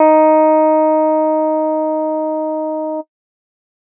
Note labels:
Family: guitar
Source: electronic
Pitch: D#4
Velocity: 25

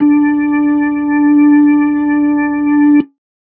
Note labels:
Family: organ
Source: electronic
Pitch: D4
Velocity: 75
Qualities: dark

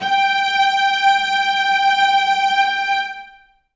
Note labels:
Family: string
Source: acoustic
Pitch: G5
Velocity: 100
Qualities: reverb

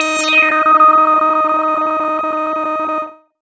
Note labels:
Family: bass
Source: synthesizer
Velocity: 75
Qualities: distorted, non-linear envelope

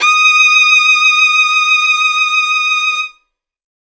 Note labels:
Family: string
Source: acoustic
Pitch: D#6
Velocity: 100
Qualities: reverb

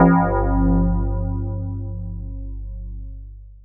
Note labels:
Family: mallet percussion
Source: electronic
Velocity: 127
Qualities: long release

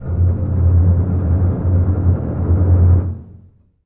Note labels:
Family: string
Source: acoustic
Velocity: 50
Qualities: long release, non-linear envelope, reverb

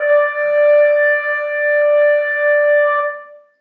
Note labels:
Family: brass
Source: acoustic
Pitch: D5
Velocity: 25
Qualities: reverb

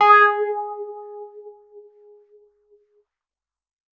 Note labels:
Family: keyboard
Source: electronic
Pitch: G#4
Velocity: 127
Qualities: non-linear envelope

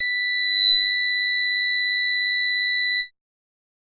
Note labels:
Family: bass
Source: synthesizer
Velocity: 25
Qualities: bright, distorted, multiphonic

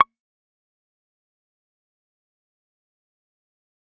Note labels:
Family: guitar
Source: electronic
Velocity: 127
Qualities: fast decay, percussive

